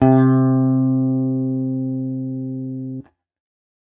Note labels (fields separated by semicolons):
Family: guitar; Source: electronic; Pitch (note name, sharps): C3; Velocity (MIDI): 127